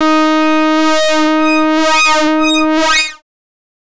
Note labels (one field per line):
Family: bass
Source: synthesizer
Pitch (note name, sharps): D#4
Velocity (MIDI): 100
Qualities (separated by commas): distorted, non-linear envelope